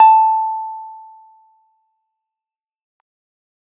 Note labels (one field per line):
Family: keyboard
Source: electronic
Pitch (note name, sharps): A5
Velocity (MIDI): 75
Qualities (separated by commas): fast decay